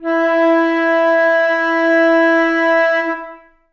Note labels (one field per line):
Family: flute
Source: acoustic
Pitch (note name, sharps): E4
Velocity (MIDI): 100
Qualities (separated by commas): reverb